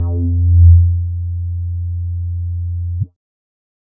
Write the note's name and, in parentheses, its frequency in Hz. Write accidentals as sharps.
F2 (87.31 Hz)